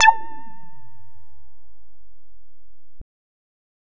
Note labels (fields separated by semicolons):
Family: bass; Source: synthesizer; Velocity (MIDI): 50; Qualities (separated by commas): distorted